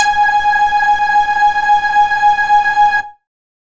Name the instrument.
synthesizer bass